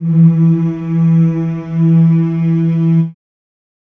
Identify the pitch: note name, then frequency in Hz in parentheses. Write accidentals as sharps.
E3 (164.8 Hz)